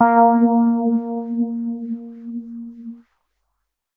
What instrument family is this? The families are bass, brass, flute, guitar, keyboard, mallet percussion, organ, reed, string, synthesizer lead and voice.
keyboard